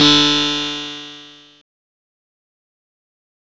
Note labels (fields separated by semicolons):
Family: guitar; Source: electronic; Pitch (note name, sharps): D3; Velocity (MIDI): 100; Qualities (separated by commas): bright, distorted, fast decay